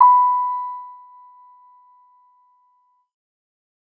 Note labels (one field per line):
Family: keyboard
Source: electronic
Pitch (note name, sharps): B5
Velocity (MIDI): 25